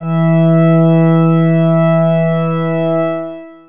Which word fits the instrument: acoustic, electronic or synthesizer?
electronic